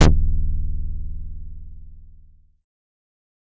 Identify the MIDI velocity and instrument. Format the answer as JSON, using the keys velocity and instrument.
{"velocity": 75, "instrument": "synthesizer bass"}